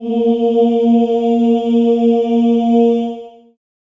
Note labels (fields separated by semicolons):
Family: voice; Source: acoustic; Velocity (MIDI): 50; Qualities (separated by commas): dark, reverb